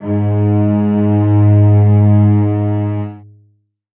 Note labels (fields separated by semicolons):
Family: string; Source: acoustic; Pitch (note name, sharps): G#2; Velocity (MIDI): 127; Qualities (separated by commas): reverb